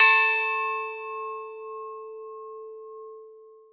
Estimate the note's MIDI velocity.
25